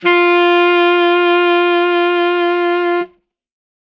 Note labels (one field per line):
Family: reed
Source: acoustic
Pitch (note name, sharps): F4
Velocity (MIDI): 75